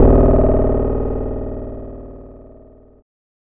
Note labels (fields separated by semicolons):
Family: guitar; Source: electronic; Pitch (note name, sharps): D#0; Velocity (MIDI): 100; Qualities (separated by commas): bright, distorted